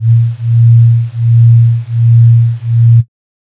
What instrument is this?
synthesizer flute